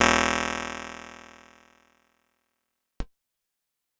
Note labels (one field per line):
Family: keyboard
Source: electronic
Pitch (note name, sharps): E1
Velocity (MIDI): 25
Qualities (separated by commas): bright, fast decay